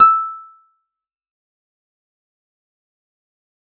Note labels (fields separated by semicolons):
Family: guitar; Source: acoustic; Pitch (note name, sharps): E6; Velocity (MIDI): 50; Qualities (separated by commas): fast decay, percussive